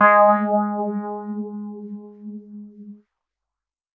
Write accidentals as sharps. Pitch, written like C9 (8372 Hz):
G#3 (207.7 Hz)